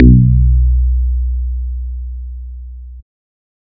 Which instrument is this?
synthesizer bass